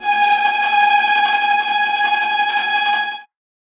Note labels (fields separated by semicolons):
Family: string; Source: acoustic; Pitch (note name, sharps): G#5; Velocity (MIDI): 100; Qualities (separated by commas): bright, non-linear envelope, reverb